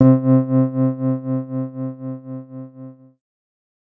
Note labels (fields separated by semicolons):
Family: keyboard; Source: electronic; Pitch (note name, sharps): C3; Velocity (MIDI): 25; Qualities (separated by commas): dark